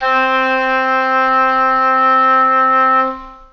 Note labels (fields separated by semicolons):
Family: reed; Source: acoustic; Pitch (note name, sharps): C4; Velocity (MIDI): 50; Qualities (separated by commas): long release, reverb